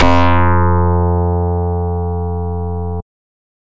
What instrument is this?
synthesizer bass